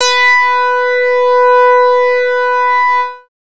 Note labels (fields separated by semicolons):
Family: bass; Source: synthesizer; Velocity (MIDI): 75; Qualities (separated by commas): distorted